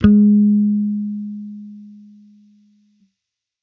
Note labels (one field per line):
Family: bass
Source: electronic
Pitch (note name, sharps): G#3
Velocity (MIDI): 50